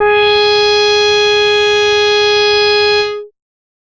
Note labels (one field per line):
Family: bass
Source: synthesizer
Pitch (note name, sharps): G#4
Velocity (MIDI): 100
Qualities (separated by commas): bright, distorted